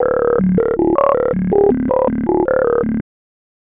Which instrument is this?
synthesizer bass